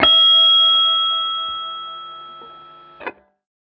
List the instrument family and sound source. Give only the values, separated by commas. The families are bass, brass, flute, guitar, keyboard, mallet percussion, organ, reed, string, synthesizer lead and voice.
guitar, electronic